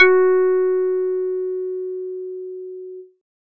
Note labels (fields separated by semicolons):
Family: bass; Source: synthesizer; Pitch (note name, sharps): F#4; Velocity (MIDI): 127